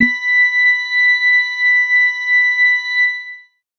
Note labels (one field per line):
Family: organ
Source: electronic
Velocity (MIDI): 25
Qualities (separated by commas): reverb